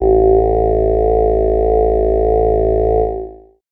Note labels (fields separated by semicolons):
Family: voice; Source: synthesizer; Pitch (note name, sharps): A1; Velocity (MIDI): 25; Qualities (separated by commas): long release